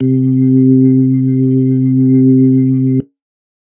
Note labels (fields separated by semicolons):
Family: organ; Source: electronic; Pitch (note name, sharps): C3; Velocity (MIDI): 100; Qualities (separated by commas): dark